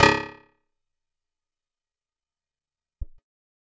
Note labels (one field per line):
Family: guitar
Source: acoustic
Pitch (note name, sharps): C#1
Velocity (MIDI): 100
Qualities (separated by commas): fast decay, percussive